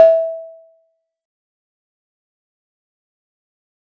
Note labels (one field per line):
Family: mallet percussion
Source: acoustic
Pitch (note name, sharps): E5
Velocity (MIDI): 75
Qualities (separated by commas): fast decay, percussive